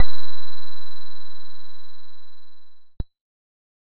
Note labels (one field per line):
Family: keyboard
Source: electronic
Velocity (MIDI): 25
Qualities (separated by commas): distorted